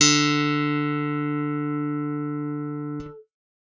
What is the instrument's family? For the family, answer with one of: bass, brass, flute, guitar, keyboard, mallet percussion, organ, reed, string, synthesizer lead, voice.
guitar